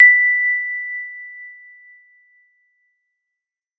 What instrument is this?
acoustic mallet percussion instrument